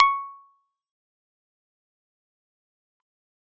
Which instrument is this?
electronic keyboard